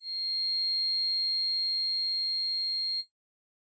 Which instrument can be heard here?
synthesizer voice